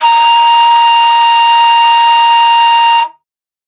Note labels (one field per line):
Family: flute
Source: acoustic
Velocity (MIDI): 127